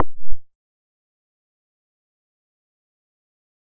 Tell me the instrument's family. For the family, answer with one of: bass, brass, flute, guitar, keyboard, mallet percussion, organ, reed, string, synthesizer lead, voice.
bass